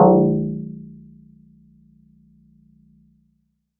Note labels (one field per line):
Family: mallet percussion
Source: acoustic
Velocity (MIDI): 75